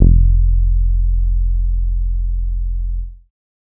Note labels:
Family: bass; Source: synthesizer; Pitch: F1; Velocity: 50; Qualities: dark

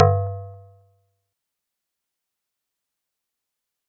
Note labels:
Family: mallet percussion; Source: acoustic; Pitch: G2; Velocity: 50; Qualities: fast decay, percussive

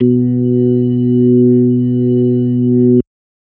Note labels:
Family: organ; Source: electronic; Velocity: 127

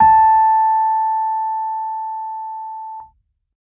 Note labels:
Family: keyboard; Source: electronic; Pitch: A5; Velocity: 75

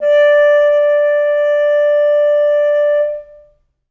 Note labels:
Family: reed; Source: acoustic; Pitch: D5; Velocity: 25; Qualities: long release, reverb

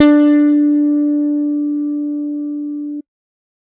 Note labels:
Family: bass; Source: electronic; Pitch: D4; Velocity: 100; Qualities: bright

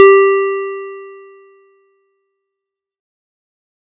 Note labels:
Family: keyboard; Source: electronic; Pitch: G4; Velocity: 100; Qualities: fast decay

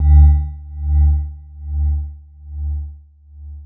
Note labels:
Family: mallet percussion; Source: electronic; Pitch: D2; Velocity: 75; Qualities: long release

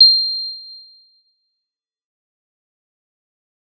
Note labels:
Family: bass; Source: synthesizer; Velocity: 127; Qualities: bright, fast decay

